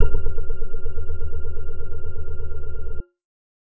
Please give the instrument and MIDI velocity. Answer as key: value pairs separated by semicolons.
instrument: electronic keyboard; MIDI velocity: 25